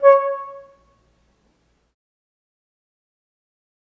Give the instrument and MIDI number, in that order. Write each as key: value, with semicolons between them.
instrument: acoustic flute; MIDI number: 73